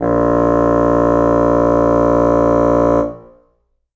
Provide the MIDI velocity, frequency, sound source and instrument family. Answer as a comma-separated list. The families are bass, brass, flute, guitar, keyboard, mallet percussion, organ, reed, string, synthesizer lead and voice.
75, 58.27 Hz, acoustic, reed